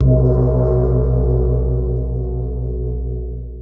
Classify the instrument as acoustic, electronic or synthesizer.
acoustic